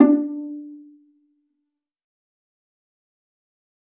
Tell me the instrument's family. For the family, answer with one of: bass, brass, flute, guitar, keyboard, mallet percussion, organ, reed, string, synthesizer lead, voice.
string